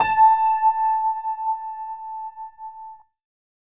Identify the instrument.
electronic keyboard